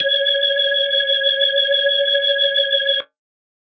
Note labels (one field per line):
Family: organ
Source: electronic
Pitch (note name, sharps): C#5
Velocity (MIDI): 100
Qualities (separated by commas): bright